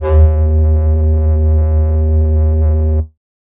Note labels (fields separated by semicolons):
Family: flute; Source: synthesizer; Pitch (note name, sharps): D#2; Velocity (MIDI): 75; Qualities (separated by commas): distorted